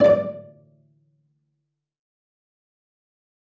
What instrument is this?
acoustic string instrument